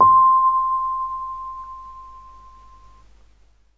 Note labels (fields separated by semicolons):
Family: keyboard; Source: electronic; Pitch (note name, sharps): C6; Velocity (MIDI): 25